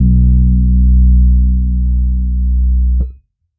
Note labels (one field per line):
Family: keyboard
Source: electronic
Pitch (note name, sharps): B1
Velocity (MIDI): 50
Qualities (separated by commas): dark